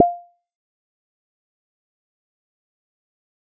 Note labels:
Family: bass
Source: synthesizer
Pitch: F5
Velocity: 25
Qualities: fast decay, percussive

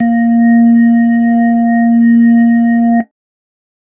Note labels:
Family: keyboard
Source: electronic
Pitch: A#3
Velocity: 50

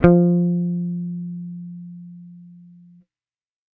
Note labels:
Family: bass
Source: electronic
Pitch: F3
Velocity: 75

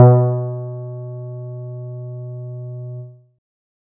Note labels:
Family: guitar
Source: synthesizer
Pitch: B2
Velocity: 100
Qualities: dark

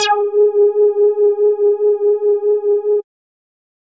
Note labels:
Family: bass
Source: synthesizer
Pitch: G#4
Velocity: 127

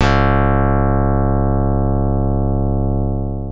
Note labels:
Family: keyboard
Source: electronic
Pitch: C#1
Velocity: 100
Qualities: bright, long release

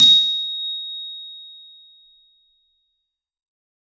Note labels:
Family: mallet percussion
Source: acoustic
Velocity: 75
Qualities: bright, reverb

